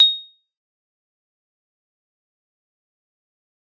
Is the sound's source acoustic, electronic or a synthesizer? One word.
acoustic